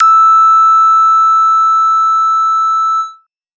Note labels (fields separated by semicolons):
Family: bass; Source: synthesizer; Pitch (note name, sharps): E6; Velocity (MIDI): 25; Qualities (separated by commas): bright, distorted